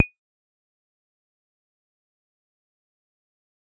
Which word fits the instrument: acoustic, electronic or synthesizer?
synthesizer